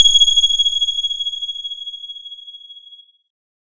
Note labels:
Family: keyboard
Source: electronic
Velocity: 75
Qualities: bright

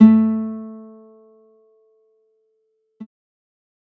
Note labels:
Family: guitar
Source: electronic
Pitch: A3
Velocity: 75

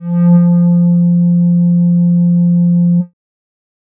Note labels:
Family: bass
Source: synthesizer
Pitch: F3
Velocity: 100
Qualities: dark

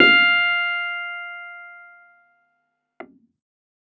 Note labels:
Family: keyboard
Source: electronic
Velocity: 75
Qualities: distorted

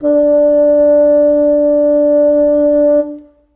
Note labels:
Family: reed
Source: acoustic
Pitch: D4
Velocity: 50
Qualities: reverb

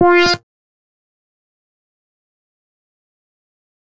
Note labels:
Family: bass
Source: synthesizer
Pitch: F4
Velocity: 75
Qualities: fast decay, percussive

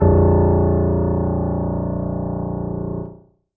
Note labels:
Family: keyboard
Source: acoustic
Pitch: A#0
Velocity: 50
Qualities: reverb

